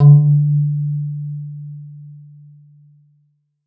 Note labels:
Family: guitar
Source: electronic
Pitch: D3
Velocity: 75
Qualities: dark, reverb

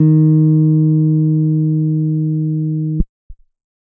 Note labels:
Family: keyboard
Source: electronic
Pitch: D#3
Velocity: 25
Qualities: dark

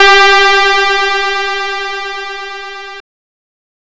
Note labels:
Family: guitar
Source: synthesizer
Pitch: G4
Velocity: 50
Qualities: bright, distorted

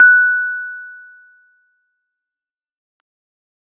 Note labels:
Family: keyboard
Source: electronic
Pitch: F#6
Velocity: 50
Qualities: fast decay

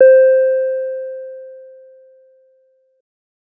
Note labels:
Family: bass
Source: synthesizer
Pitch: C5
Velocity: 75

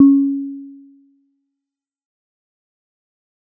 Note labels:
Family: mallet percussion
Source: acoustic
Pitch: C#4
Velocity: 100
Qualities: dark, fast decay

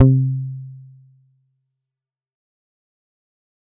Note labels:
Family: bass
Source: synthesizer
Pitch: C3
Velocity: 100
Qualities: dark, distorted, fast decay

